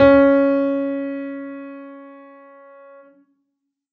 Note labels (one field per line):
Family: keyboard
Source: acoustic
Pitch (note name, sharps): C#4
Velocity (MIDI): 100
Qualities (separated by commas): reverb